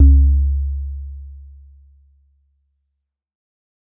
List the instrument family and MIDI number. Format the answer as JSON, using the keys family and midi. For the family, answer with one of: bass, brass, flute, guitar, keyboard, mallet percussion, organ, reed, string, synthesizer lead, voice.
{"family": "mallet percussion", "midi": 37}